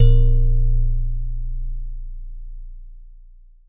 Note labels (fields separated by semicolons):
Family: mallet percussion; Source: acoustic; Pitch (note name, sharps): A#0; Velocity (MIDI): 75; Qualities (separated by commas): long release